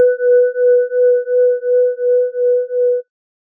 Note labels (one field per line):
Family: organ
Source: electronic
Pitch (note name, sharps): B4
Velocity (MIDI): 75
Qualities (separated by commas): dark